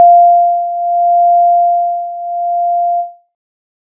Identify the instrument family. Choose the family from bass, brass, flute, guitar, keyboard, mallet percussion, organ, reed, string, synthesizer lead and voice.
synthesizer lead